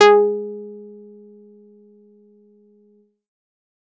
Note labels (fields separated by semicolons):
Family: bass; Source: synthesizer; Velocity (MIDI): 127; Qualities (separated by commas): distorted